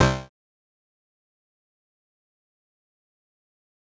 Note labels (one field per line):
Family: bass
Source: synthesizer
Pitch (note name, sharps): C2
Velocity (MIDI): 75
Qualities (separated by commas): bright, distorted, fast decay, percussive